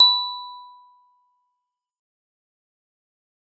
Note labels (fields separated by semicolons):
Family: mallet percussion; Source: acoustic; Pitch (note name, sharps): B5; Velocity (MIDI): 100; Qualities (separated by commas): fast decay, percussive